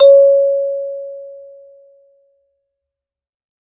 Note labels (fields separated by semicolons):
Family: mallet percussion; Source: acoustic; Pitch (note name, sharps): C#5; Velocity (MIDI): 100; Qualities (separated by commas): reverb